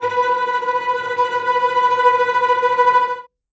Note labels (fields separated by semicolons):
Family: string; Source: acoustic; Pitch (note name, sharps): B4; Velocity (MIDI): 25; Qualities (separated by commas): bright, non-linear envelope, reverb